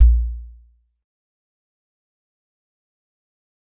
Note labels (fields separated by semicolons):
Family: mallet percussion; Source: acoustic; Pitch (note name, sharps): A#1; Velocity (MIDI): 50; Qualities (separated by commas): dark, fast decay, percussive